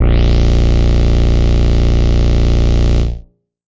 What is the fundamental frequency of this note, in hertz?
29.14 Hz